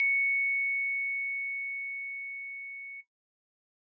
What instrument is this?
acoustic keyboard